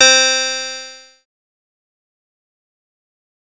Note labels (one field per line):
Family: bass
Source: synthesizer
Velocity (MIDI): 100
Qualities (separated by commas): bright, distorted, fast decay